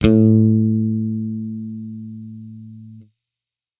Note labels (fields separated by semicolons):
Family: bass; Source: electronic; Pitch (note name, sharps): A2; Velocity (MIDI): 127; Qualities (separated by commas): distorted